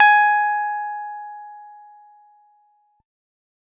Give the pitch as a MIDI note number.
80